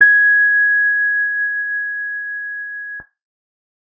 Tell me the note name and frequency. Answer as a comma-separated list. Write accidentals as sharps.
G#6, 1661 Hz